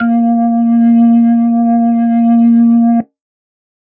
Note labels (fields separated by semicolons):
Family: organ; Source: electronic; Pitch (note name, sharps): A#3; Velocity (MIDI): 75; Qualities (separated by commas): distorted